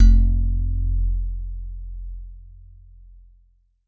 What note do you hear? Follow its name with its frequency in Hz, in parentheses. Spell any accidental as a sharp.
F1 (43.65 Hz)